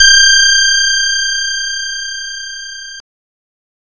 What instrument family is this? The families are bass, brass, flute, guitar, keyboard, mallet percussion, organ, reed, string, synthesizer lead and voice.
guitar